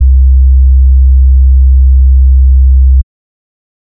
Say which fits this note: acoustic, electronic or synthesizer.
synthesizer